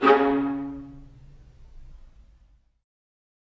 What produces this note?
acoustic string instrument